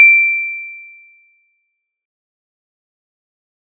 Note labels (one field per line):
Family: mallet percussion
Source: acoustic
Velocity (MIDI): 75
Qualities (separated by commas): fast decay